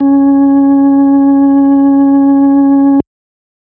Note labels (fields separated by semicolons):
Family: organ; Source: electronic; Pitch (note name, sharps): C#4; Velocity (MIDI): 75